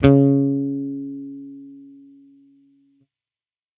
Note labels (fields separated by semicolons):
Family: bass; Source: electronic; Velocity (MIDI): 100